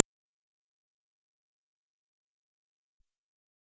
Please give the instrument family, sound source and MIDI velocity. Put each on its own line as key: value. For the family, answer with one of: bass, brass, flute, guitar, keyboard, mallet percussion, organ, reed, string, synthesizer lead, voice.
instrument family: bass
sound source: synthesizer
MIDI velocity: 127